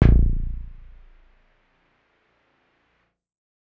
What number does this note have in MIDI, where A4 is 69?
21